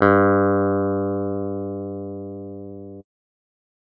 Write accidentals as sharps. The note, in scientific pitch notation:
G2